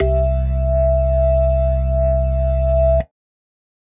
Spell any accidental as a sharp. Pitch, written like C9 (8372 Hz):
C2 (65.41 Hz)